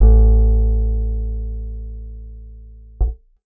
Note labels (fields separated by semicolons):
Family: guitar; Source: acoustic; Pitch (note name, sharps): A1; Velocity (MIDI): 50; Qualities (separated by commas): dark